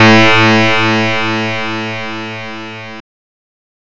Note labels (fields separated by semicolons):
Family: guitar; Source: synthesizer; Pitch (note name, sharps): A2; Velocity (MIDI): 50; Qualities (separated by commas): bright, distorted